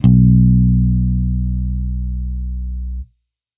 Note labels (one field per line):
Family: bass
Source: electronic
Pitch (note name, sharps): B1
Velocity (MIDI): 75